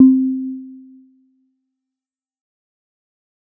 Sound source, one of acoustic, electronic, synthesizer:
acoustic